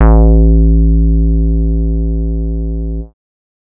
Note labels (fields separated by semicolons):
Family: bass; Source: synthesizer; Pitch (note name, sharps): A1; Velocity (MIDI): 75; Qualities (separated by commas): dark